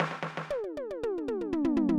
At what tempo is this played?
120 BPM